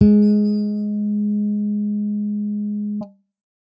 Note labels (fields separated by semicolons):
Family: bass; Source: electronic; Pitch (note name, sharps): G#3; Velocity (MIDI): 75